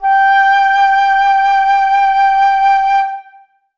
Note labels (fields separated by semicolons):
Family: flute; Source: acoustic; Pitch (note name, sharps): G5; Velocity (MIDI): 75; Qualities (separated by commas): reverb